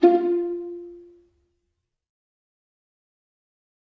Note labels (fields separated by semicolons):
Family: string; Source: acoustic; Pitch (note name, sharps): F4; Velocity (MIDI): 50; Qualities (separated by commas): dark, fast decay, reverb